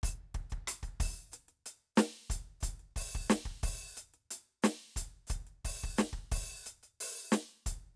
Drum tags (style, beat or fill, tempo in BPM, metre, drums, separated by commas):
hip-hop, beat, 90 BPM, 4/4, closed hi-hat, open hi-hat, hi-hat pedal, snare, cross-stick, kick